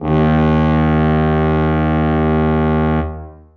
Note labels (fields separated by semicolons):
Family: brass; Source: acoustic; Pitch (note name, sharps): D#2; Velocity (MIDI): 100; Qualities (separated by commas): bright, long release, reverb